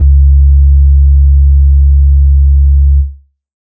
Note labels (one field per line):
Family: organ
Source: electronic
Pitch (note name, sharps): C#2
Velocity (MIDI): 50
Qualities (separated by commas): dark